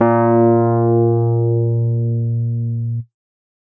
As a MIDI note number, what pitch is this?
46